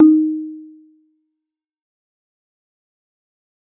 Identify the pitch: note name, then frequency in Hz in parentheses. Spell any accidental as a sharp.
D#4 (311.1 Hz)